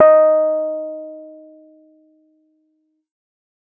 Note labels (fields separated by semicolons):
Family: keyboard; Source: electronic; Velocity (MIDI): 75